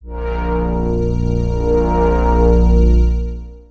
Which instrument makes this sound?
synthesizer lead